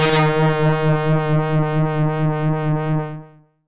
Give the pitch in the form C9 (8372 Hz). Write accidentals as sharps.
D#3 (155.6 Hz)